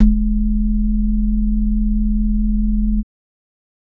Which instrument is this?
electronic organ